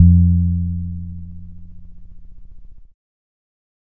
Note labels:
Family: keyboard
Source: electronic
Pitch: F2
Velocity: 25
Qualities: dark

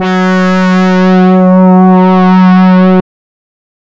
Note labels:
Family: reed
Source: synthesizer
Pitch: F#3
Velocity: 75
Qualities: distorted, non-linear envelope

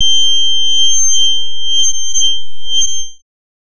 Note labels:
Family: bass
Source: synthesizer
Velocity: 50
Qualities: bright, distorted, non-linear envelope

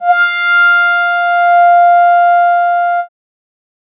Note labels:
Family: keyboard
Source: synthesizer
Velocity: 25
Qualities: bright

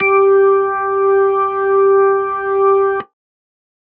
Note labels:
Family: organ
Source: electronic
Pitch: G4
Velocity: 50

